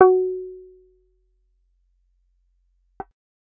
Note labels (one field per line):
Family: bass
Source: synthesizer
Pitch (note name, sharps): F#4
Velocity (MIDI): 75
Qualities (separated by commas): percussive